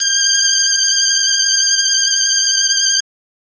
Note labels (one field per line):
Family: reed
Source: electronic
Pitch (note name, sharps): G6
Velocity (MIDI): 127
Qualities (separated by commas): reverb